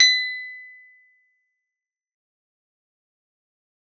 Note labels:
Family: guitar; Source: acoustic; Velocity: 25; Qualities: fast decay, percussive, reverb

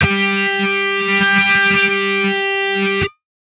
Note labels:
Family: guitar; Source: electronic; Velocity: 100; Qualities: bright, distorted

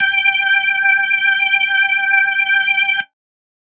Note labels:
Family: organ; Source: electronic; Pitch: G5; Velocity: 50

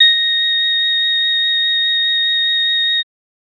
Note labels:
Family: organ; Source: electronic; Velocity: 50; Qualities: bright, multiphonic

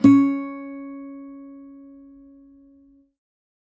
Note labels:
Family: guitar; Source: acoustic; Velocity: 50; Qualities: reverb

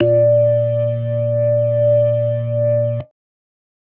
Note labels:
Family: organ; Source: electronic; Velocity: 50

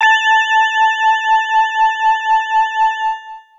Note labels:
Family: organ; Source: electronic; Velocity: 100; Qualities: distorted, long release

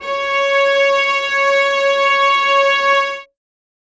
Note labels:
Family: string; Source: acoustic; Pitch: C#5; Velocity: 50; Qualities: reverb

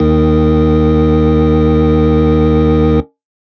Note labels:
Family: organ; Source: electronic; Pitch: D#2; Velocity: 127; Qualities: distorted

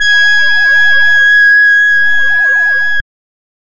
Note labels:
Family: reed; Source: synthesizer; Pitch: G#6; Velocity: 50; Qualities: distorted, non-linear envelope

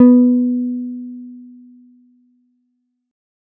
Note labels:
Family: keyboard; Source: electronic; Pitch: B3; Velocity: 25

